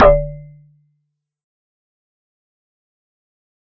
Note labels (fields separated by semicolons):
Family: mallet percussion; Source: acoustic; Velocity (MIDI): 75; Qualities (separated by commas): fast decay, percussive